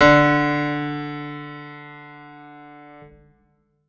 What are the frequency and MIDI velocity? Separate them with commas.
146.8 Hz, 127